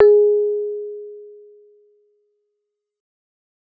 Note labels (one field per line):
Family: keyboard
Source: electronic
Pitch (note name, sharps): G#4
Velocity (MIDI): 25